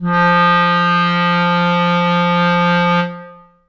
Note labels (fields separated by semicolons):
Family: reed; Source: acoustic; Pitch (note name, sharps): F3; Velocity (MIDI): 100; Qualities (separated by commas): long release, reverb